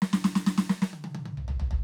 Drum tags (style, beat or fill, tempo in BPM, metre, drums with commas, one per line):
punk
fill
128 BPM
4/4
snare, high tom, floor tom